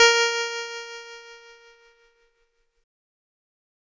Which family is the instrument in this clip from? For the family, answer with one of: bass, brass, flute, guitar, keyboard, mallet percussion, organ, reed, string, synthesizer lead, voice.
keyboard